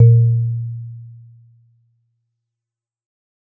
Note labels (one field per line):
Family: mallet percussion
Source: acoustic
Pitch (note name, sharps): A#2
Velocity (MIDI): 127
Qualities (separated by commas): dark, fast decay